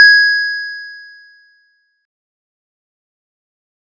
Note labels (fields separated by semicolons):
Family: keyboard; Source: electronic; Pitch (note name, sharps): G#6; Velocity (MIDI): 25; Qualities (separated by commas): bright, distorted, fast decay